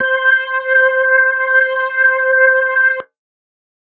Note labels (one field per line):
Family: organ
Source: electronic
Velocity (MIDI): 75